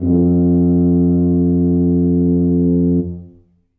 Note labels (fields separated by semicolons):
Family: brass; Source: acoustic; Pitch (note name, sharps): F2; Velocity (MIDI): 75; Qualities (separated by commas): dark, reverb